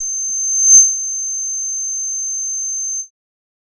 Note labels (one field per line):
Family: bass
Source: synthesizer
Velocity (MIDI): 127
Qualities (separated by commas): bright, distorted